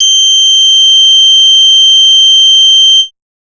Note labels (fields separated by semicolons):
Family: bass; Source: synthesizer; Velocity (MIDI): 25; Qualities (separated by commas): multiphonic